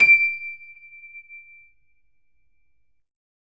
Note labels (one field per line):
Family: keyboard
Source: electronic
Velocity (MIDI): 127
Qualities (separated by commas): percussive